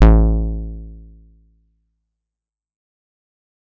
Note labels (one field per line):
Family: guitar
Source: electronic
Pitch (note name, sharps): A1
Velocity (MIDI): 127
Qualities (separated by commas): fast decay